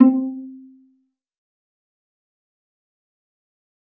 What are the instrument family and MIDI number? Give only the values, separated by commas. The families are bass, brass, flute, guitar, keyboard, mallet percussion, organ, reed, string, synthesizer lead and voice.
string, 60